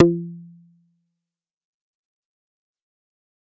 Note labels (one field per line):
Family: bass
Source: synthesizer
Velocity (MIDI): 25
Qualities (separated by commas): distorted, fast decay, percussive